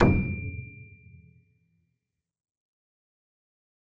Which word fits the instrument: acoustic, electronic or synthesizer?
acoustic